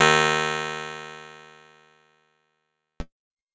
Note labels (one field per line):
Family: keyboard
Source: electronic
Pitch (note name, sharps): D#2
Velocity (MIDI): 25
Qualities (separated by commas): bright